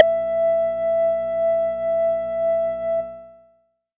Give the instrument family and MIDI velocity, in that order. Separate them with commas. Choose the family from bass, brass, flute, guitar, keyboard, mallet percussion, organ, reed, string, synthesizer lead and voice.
bass, 75